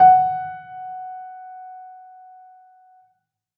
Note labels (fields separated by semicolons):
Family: keyboard; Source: acoustic; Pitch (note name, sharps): F#5; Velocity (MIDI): 75; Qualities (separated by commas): reverb